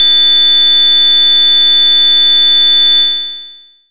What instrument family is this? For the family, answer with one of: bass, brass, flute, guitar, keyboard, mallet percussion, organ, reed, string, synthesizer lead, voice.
bass